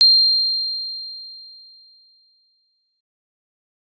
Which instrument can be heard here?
electronic keyboard